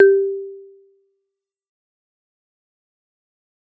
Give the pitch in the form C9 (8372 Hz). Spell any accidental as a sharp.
G4 (392 Hz)